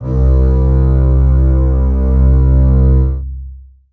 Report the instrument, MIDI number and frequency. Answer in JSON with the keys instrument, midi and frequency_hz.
{"instrument": "acoustic string instrument", "midi": 36, "frequency_hz": 65.41}